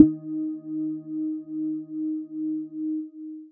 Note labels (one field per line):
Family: mallet percussion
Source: electronic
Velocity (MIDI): 50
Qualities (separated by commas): long release